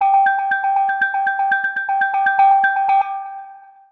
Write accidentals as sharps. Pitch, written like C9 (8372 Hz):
G5 (784 Hz)